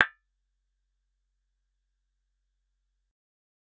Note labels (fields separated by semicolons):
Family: bass; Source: synthesizer; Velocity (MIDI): 25; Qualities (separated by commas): percussive